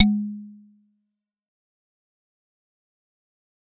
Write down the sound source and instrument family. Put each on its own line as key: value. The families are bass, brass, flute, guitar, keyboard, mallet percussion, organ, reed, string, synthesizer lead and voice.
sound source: acoustic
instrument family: mallet percussion